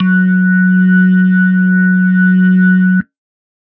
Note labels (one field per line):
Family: organ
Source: electronic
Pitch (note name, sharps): F#3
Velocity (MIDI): 50